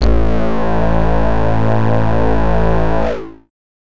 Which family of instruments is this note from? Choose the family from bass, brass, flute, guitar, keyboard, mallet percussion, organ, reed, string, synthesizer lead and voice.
bass